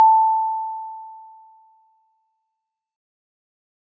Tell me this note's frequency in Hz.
880 Hz